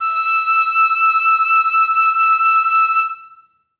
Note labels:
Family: flute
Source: acoustic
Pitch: E6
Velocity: 75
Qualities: reverb

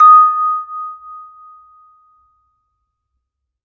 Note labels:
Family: mallet percussion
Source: acoustic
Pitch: D#6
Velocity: 100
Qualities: reverb

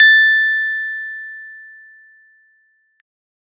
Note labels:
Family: keyboard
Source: electronic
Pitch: A6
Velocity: 100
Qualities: bright

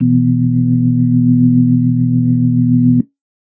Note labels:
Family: organ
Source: electronic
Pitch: E1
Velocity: 75

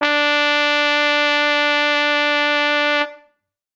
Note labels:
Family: brass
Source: acoustic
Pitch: D4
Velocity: 127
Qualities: bright

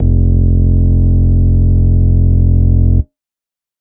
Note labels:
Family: organ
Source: electronic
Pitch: F1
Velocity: 100

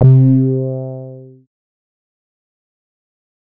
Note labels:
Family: bass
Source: synthesizer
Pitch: C3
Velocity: 75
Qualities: distorted, fast decay

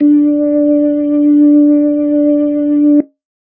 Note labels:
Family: organ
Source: electronic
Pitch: D4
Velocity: 50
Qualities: dark

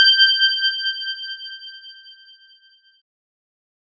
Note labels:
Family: keyboard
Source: electronic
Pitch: G6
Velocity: 100

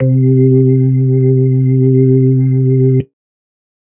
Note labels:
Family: organ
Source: electronic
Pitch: C3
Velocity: 100

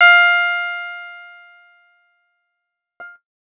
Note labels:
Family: guitar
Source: electronic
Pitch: F5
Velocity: 50

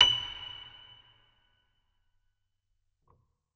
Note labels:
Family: organ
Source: electronic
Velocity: 100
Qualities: percussive, reverb

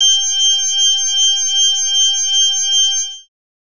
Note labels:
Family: bass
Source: synthesizer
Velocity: 127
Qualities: bright, distorted

